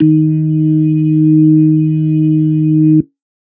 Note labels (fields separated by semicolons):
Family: organ; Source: electronic; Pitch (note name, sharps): D#3; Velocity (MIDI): 100; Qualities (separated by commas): dark